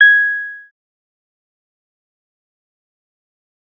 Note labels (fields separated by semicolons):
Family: bass; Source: synthesizer; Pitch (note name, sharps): G#6; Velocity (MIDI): 100; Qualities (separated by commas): fast decay, percussive